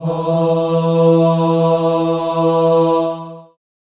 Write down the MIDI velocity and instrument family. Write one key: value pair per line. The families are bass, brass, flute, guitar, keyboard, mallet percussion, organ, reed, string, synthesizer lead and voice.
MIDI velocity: 25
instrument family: voice